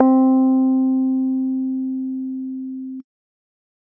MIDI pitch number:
60